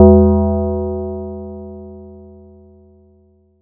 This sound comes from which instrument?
acoustic mallet percussion instrument